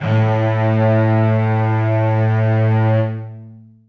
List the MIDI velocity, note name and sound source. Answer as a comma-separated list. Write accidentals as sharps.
100, A2, acoustic